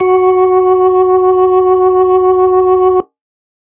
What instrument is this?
electronic organ